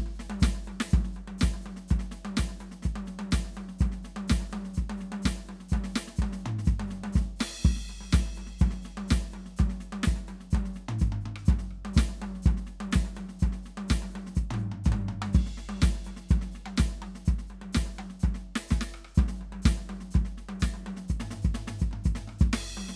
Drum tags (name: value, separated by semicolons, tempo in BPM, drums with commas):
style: prog rock; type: beat; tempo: 125 BPM; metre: 4/4; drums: crash, ride, hi-hat pedal, snare, cross-stick, high tom, floor tom, kick